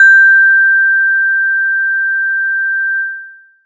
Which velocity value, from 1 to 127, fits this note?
75